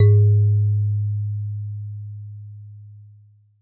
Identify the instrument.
acoustic mallet percussion instrument